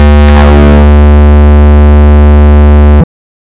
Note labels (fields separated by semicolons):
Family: bass; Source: synthesizer; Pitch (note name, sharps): D2; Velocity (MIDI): 127; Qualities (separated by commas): bright, distorted, non-linear envelope